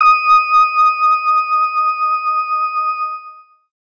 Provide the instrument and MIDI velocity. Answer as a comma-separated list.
electronic organ, 50